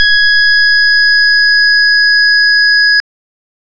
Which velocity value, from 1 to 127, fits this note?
127